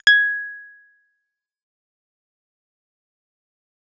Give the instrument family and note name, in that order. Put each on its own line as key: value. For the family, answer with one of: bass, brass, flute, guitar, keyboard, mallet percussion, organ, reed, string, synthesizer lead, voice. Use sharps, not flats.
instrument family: bass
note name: G#6